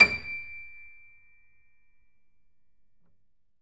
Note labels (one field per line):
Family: keyboard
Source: acoustic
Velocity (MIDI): 127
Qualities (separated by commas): reverb